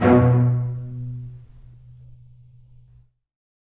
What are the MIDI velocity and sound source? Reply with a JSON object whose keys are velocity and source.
{"velocity": 75, "source": "acoustic"}